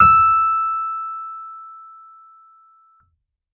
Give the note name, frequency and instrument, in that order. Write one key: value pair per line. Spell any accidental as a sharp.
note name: E6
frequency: 1319 Hz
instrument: electronic keyboard